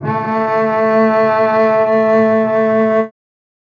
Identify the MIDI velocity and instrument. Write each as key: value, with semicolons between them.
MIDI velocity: 75; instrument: acoustic string instrument